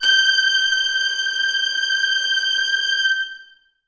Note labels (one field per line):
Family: string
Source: acoustic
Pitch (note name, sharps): G6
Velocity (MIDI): 127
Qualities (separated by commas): long release, reverb